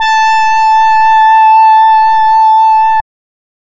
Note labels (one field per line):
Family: reed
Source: synthesizer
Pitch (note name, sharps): A5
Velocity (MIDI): 50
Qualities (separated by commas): distorted, non-linear envelope